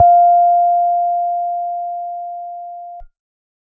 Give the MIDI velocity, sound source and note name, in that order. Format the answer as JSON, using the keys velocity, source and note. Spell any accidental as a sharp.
{"velocity": 25, "source": "electronic", "note": "F5"}